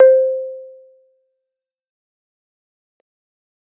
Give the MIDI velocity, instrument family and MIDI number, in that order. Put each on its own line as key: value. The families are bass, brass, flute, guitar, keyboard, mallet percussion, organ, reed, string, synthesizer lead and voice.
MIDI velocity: 25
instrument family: keyboard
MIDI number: 72